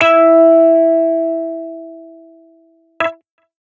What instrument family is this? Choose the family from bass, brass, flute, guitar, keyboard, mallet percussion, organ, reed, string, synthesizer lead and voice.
guitar